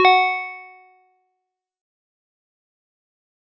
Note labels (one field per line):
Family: mallet percussion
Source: acoustic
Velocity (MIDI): 127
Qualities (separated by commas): fast decay, multiphonic, percussive